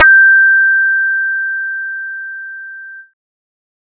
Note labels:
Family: bass; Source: synthesizer; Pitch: G6; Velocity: 25; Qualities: bright

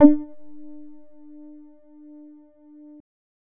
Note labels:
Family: bass; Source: synthesizer; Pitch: D4; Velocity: 25; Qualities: dark, distorted

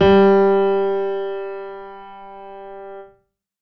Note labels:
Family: keyboard; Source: acoustic; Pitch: G3; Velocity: 100; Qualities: reverb

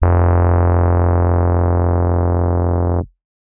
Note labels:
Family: keyboard; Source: electronic; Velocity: 127; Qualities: dark

